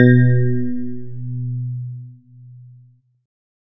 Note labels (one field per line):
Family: keyboard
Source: electronic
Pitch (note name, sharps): B2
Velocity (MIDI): 127